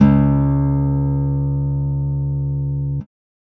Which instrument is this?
electronic guitar